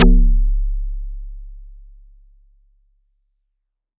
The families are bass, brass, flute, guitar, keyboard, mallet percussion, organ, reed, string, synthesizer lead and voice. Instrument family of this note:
mallet percussion